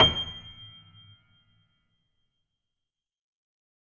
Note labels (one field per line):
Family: keyboard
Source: acoustic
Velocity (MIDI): 75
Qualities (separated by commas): fast decay, percussive